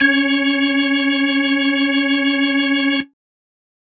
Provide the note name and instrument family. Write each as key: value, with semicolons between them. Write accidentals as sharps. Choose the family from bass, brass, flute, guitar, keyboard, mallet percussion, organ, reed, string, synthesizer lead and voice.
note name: C#4; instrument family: organ